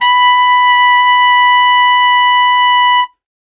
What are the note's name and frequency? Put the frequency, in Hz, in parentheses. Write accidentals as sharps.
B5 (987.8 Hz)